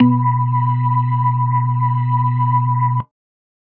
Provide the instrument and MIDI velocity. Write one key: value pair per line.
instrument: electronic organ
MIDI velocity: 75